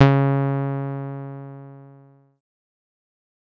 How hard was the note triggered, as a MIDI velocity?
25